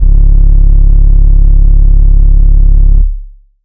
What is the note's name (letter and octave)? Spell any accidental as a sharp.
C#1